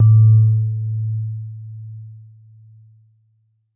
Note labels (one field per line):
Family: keyboard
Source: electronic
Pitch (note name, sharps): A2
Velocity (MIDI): 50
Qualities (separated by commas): dark